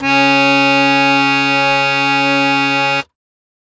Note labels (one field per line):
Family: keyboard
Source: acoustic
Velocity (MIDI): 127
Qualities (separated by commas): bright